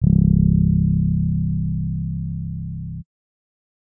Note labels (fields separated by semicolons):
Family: keyboard; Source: electronic; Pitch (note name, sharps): C1; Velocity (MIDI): 50